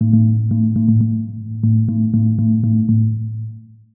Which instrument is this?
synthesizer mallet percussion instrument